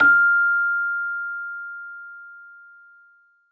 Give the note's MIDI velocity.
127